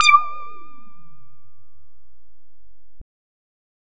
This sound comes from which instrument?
synthesizer bass